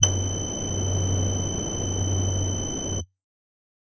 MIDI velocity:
50